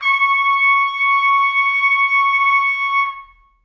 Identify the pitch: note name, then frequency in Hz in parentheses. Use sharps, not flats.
C#6 (1109 Hz)